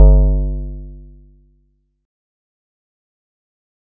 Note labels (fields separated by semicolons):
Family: keyboard; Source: electronic; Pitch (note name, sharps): G1; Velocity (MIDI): 25; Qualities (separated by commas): dark, fast decay